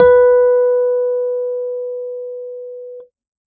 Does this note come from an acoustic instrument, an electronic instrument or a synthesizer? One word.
electronic